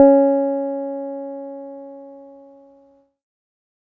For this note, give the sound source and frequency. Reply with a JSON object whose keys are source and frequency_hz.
{"source": "electronic", "frequency_hz": 277.2}